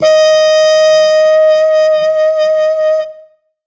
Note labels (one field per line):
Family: brass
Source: acoustic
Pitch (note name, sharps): D#5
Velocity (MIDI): 25